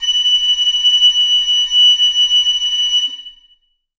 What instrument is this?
acoustic flute